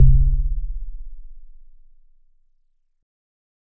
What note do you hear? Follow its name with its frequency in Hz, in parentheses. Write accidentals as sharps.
C0 (16.35 Hz)